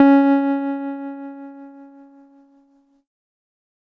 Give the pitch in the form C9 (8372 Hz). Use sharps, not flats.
C#4 (277.2 Hz)